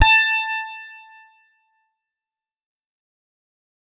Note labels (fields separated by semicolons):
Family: guitar; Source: electronic; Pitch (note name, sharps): A5; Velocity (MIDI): 75; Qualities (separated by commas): distorted, fast decay